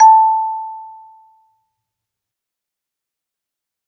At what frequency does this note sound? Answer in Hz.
880 Hz